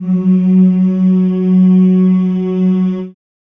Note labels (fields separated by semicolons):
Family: voice; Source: acoustic; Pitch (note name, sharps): F#3; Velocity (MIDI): 75; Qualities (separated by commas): dark, reverb